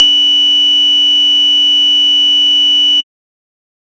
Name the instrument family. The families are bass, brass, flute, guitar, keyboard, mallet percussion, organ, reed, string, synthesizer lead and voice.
bass